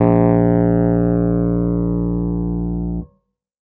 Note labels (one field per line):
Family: keyboard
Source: electronic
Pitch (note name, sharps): A#1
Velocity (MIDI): 100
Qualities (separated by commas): distorted